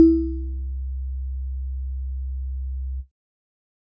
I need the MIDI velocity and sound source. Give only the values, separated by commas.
127, electronic